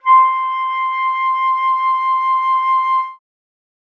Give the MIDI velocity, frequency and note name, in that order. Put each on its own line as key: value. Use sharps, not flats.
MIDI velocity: 75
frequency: 1047 Hz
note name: C6